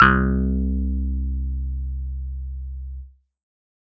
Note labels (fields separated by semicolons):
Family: keyboard; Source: electronic; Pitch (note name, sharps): C2; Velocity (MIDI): 25; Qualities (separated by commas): distorted